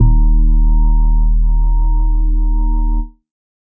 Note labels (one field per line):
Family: organ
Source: electronic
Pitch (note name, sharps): D#1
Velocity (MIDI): 127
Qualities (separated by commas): dark